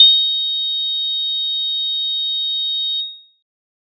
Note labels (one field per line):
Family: keyboard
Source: electronic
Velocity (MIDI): 75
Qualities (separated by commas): bright